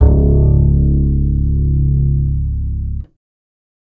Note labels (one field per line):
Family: bass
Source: electronic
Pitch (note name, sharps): C#1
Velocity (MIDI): 127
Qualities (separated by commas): reverb